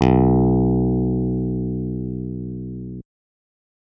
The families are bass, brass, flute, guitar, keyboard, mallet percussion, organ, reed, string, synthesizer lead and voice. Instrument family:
keyboard